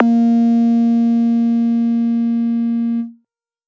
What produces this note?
synthesizer bass